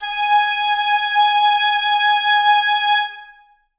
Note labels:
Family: reed; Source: acoustic; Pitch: G#5; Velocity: 100; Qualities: reverb

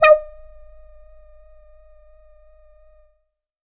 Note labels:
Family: bass; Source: synthesizer; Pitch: D#5; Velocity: 25; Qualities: distorted, percussive, tempo-synced

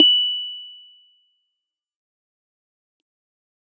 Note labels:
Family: keyboard; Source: electronic; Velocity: 50; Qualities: fast decay

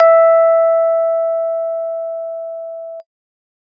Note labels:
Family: keyboard; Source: electronic; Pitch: E5; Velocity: 75

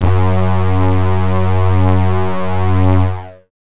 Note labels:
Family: bass; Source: synthesizer; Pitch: F#2; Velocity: 75; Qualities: distorted

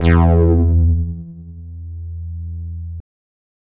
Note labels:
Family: bass; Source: synthesizer; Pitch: E2; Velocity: 100; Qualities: distorted

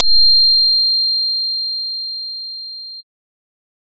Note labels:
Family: bass; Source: synthesizer; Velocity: 127; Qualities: bright, distorted

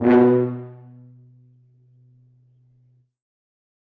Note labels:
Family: brass; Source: acoustic; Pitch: B2; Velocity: 25; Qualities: reverb

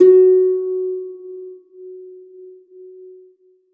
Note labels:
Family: string; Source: acoustic; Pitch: F#4; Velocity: 50; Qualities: reverb

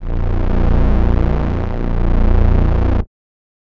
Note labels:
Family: reed; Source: acoustic; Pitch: A#0; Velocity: 50

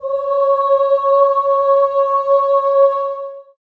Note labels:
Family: voice; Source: acoustic; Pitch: C#5; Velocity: 100; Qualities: long release, reverb

